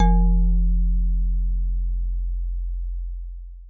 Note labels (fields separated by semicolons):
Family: mallet percussion; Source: acoustic; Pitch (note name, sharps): F1; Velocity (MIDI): 75; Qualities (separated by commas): long release